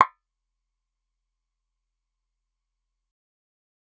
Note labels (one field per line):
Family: bass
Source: synthesizer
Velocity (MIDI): 25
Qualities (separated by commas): fast decay, percussive